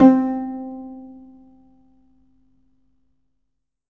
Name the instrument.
acoustic guitar